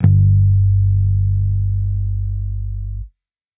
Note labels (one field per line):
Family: bass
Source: electronic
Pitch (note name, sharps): G1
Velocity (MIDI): 75